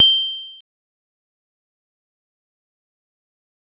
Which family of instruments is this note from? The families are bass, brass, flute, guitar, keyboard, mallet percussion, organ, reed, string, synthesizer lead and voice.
mallet percussion